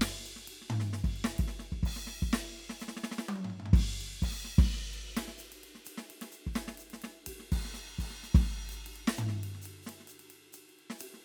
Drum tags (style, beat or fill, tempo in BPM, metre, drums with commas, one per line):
linear jazz
beat
128 BPM
4/4
crash, ride, ride bell, hi-hat pedal, snare, high tom, floor tom, kick